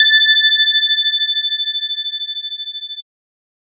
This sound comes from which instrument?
synthesizer bass